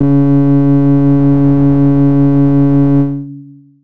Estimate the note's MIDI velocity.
25